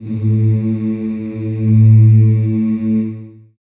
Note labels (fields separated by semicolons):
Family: voice; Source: acoustic; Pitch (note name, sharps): A2; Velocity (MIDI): 50; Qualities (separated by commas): long release, reverb